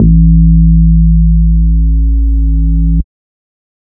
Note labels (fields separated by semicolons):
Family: bass; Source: synthesizer; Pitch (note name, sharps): A1; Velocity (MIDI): 127; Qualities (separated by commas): dark